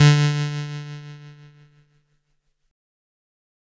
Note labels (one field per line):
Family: keyboard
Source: electronic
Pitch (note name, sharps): D3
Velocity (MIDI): 50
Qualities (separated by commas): bright, distorted